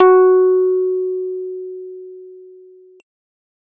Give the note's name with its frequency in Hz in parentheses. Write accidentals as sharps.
F#4 (370 Hz)